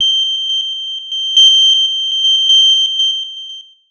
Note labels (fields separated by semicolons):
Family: synthesizer lead; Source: synthesizer; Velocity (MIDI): 50; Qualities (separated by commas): bright, long release, tempo-synced